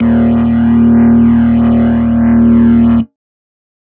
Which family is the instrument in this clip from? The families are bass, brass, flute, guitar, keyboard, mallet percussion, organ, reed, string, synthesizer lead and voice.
organ